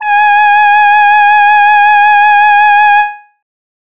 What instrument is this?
synthesizer voice